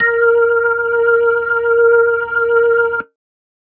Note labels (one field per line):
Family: organ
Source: electronic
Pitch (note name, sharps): A#4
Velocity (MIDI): 127